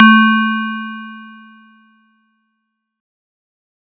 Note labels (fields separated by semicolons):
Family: mallet percussion; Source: acoustic; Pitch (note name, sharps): A3; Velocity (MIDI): 75